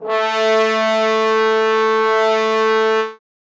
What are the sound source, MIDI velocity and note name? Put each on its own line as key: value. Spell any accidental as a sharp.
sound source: acoustic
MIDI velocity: 127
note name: A3